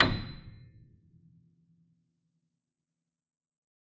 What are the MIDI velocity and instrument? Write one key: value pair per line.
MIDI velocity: 75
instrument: acoustic keyboard